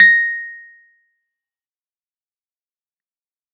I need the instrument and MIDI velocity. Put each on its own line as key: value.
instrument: electronic keyboard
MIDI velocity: 127